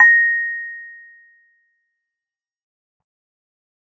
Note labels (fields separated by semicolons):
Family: keyboard; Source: electronic; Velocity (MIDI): 25; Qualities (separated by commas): fast decay